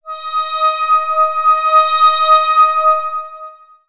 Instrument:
synthesizer lead